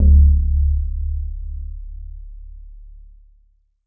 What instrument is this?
synthesizer guitar